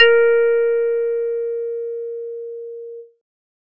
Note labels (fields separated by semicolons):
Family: bass; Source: synthesizer; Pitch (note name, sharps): A#4; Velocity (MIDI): 127